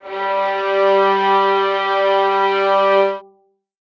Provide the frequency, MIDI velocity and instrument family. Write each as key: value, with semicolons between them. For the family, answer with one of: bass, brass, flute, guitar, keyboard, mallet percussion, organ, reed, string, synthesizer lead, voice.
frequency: 196 Hz; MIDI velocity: 25; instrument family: string